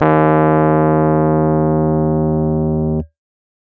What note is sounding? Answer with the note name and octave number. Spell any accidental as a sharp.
D#2